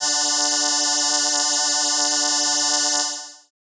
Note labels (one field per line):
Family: keyboard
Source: synthesizer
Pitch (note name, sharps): D3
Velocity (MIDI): 75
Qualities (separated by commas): bright